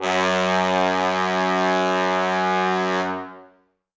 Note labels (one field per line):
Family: brass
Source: acoustic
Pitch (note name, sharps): F#2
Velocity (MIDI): 127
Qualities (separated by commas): bright, reverb